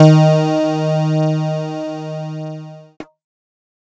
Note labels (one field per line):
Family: keyboard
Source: electronic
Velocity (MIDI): 127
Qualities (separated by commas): bright, distorted